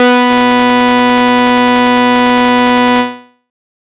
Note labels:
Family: bass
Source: synthesizer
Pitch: B3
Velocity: 100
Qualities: bright, distorted

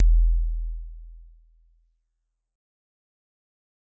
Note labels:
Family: mallet percussion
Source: acoustic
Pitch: E1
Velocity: 100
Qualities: dark, fast decay

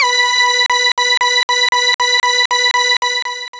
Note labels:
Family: synthesizer lead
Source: synthesizer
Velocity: 50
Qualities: bright, long release

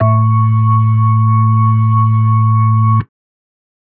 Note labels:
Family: organ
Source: electronic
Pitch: A2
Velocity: 75

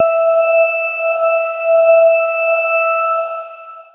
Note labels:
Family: keyboard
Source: electronic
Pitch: E5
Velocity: 25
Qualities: dark, long release

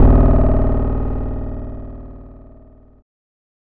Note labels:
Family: guitar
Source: electronic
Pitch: D#0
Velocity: 50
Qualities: bright, distorted

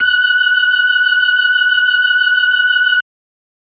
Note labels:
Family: organ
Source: electronic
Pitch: F#6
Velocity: 100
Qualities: bright

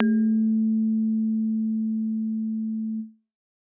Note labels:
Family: keyboard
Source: acoustic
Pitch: A3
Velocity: 127

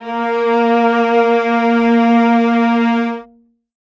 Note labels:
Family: string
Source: acoustic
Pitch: A#3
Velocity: 100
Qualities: reverb

